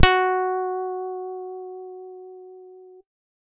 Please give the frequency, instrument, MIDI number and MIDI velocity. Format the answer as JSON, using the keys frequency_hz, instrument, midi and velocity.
{"frequency_hz": 370, "instrument": "electronic guitar", "midi": 66, "velocity": 75}